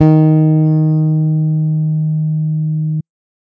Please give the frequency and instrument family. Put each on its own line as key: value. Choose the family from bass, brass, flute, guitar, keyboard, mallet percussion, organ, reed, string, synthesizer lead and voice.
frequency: 155.6 Hz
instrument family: bass